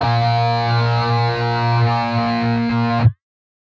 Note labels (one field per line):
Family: guitar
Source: synthesizer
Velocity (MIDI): 25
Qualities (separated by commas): bright, distorted